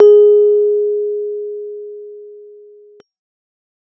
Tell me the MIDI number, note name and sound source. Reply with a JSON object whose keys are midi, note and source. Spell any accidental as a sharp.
{"midi": 68, "note": "G#4", "source": "electronic"}